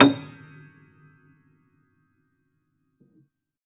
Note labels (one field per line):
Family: keyboard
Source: acoustic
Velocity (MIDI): 127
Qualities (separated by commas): percussive, reverb